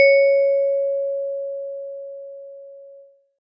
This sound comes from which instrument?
acoustic mallet percussion instrument